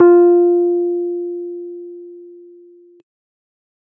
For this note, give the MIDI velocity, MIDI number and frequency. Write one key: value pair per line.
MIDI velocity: 50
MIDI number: 65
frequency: 349.2 Hz